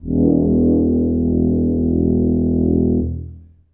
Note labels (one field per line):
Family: brass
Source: acoustic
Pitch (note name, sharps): E1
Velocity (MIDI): 25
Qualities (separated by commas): dark, long release, reverb